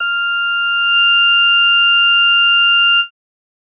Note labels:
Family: bass; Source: synthesizer; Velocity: 127; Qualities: bright, distorted

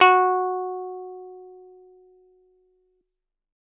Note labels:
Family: guitar; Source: acoustic; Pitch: F#4; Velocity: 100

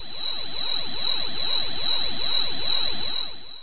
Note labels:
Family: voice; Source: synthesizer; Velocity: 100; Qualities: bright, distorted, long release

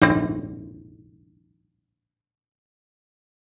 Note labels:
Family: guitar; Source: acoustic; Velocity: 50; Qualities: fast decay

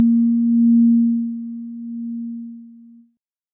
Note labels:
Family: keyboard; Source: electronic; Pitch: A#3; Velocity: 75; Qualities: multiphonic

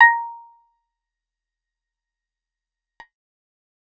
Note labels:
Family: guitar; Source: acoustic; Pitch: A#5; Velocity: 50; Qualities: fast decay, percussive

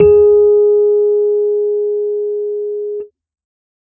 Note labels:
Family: keyboard; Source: electronic; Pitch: G#4; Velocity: 75

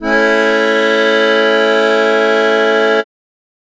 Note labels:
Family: keyboard; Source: acoustic; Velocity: 100

